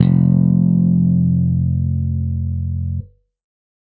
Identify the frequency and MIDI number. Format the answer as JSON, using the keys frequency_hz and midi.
{"frequency_hz": 43.65, "midi": 29}